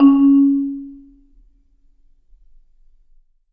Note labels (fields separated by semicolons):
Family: mallet percussion; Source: acoustic; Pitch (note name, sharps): C#4; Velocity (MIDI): 50; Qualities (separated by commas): dark, reverb